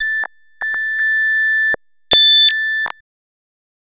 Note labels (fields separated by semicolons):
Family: bass; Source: synthesizer; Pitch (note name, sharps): A6; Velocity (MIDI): 75; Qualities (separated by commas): tempo-synced